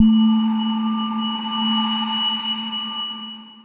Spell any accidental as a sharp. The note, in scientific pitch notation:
A3